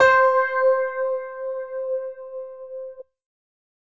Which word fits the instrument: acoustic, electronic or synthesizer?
electronic